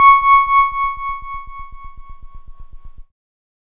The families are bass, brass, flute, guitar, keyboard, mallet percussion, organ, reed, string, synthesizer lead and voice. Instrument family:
keyboard